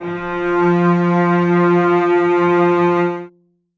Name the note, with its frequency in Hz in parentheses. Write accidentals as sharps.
F3 (174.6 Hz)